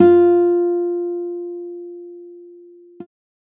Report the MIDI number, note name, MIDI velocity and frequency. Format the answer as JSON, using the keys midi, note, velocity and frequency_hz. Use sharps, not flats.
{"midi": 65, "note": "F4", "velocity": 50, "frequency_hz": 349.2}